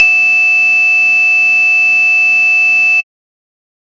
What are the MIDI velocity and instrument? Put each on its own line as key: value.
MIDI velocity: 75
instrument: synthesizer bass